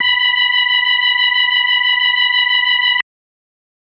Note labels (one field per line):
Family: organ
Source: electronic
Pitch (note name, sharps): B5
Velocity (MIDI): 75